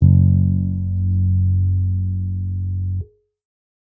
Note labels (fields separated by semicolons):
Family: bass; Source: electronic; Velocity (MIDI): 50